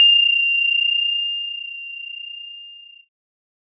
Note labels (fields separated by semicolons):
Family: keyboard; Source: electronic; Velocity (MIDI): 25; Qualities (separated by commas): bright, multiphonic